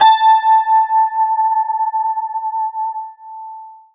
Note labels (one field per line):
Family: guitar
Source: electronic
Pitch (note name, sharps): A5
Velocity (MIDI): 50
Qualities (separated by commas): long release, multiphonic, non-linear envelope